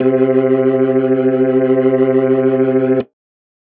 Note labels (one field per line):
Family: organ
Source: electronic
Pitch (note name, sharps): C3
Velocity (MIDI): 25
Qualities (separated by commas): distorted